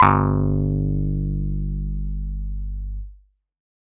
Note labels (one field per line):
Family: keyboard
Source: electronic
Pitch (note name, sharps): G1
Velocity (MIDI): 50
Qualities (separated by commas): distorted